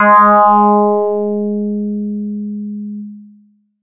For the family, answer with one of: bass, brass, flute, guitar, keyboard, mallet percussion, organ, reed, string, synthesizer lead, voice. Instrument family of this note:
bass